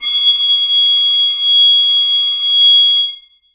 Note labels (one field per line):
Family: reed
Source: acoustic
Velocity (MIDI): 100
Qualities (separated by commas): bright, reverb